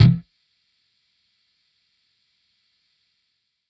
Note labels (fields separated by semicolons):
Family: bass; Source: electronic; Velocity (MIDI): 127; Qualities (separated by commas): distorted, percussive